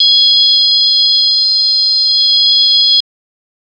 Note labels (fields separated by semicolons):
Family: organ; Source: electronic; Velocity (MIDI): 25; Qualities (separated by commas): bright